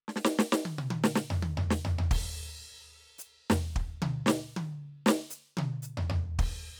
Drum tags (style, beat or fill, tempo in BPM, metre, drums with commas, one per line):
rock
fill
112 BPM
4/4
crash, hi-hat pedal, snare, high tom, mid tom, floor tom, kick